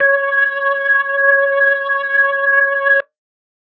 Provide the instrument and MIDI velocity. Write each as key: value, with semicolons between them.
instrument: electronic organ; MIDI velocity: 25